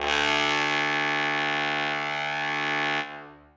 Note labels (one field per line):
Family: brass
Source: acoustic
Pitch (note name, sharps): D2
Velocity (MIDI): 127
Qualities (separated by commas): bright, reverb